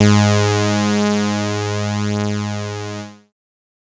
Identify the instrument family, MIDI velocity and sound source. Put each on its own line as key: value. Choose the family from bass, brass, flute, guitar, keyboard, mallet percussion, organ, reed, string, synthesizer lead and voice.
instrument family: bass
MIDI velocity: 127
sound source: synthesizer